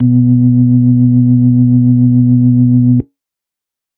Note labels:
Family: organ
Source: electronic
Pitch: B2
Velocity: 100

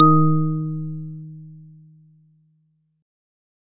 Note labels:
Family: organ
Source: electronic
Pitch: D#3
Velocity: 100

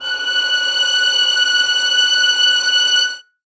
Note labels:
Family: string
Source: acoustic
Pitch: F#6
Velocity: 25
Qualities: reverb

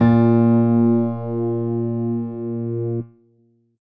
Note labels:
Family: keyboard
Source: electronic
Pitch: A#2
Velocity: 75

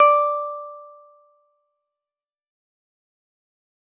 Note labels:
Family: guitar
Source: synthesizer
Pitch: D5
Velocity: 100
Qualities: fast decay

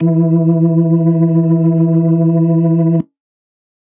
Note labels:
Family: organ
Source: electronic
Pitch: E3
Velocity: 127

